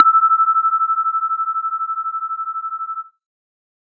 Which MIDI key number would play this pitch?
88